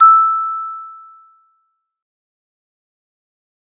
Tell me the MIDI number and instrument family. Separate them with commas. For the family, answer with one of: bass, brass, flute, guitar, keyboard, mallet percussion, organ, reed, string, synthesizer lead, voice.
88, mallet percussion